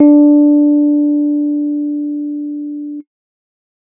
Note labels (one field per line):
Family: keyboard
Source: electronic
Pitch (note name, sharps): D4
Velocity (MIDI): 25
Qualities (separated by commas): dark